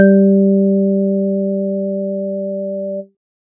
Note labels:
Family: organ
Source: electronic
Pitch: G3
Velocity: 75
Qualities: dark

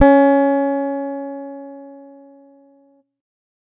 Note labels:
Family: guitar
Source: electronic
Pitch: C#4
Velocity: 25

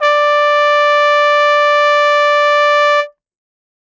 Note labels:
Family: brass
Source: acoustic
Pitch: D5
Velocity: 100

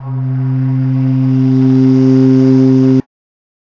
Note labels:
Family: flute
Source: acoustic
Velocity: 50

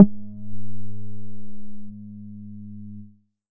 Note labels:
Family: bass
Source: synthesizer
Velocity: 25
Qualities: distorted

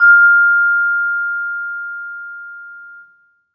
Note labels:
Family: mallet percussion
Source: acoustic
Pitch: F6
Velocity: 50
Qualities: reverb

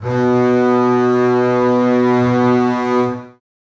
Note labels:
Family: string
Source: acoustic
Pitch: B2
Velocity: 100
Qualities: reverb

